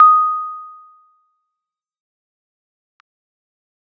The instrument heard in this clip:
electronic keyboard